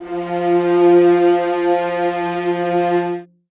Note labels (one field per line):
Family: string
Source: acoustic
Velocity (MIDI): 75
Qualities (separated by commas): reverb